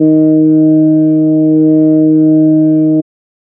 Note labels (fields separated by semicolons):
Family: organ; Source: electronic; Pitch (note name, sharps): D#3; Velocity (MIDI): 50; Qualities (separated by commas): dark